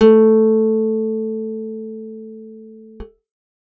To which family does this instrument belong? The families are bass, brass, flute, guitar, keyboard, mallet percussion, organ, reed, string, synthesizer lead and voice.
guitar